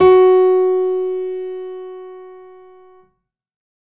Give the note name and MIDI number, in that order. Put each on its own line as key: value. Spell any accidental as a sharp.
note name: F#4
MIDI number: 66